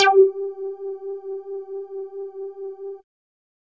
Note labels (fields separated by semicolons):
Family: bass; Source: synthesizer; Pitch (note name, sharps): G4; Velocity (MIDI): 100